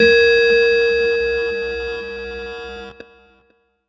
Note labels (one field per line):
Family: keyboard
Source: electronic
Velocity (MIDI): 25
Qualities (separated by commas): bright, distorted